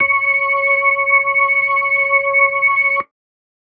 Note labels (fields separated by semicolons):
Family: organ; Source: electronic; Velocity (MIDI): 25